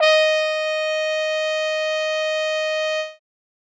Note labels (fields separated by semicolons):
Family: brass; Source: acoustic; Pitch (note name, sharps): D#5; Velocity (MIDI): 127; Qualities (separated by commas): bright